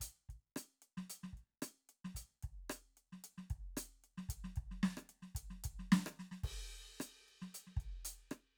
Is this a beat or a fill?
beat